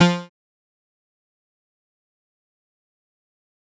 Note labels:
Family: bass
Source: synthesizer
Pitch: F3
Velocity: 25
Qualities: bright, distorted, fast decay, percussive

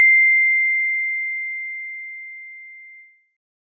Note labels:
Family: mallet percussion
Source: acoustic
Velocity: 127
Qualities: bright

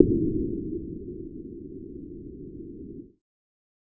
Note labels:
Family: bass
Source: synthesizer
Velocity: 100

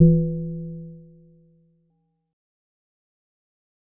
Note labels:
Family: mallet percussion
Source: synthesizer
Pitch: E3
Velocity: 50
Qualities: fast decay, multiphonic

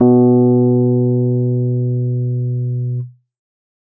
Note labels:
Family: keyboard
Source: electronic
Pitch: B2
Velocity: 100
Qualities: dark

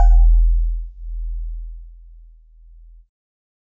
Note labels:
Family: keyboard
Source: electronic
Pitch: E1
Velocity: 127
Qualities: multiphonic

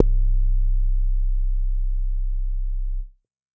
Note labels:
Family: bass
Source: synthesizer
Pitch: C1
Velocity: 75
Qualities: dark, distorted

